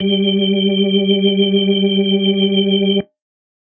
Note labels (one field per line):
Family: organ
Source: electronic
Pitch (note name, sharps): G3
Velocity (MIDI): 25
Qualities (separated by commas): reverb